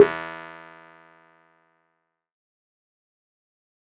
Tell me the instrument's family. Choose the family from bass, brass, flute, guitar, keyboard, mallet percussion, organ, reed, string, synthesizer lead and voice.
keyboard